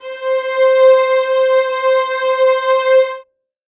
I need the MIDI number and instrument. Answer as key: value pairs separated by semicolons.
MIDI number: 72; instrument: acoustic string instrument